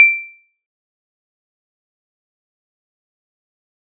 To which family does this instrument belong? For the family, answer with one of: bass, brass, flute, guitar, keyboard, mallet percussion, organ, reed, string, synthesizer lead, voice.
mallet percussion